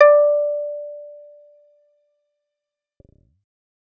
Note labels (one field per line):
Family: bass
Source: synthesizer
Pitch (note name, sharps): D5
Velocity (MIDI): 75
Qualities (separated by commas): fast decay